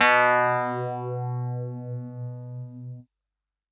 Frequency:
123.5 Hz